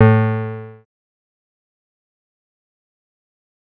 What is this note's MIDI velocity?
100